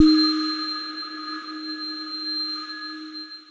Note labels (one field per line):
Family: mallet percussion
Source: electronic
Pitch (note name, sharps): D#4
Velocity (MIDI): 50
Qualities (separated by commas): bright, long release, non-linear envelope